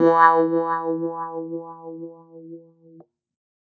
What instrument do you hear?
electronic keyboard